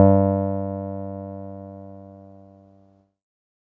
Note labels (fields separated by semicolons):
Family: keyboard; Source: electronic; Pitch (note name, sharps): G2; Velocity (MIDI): 100; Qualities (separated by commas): dark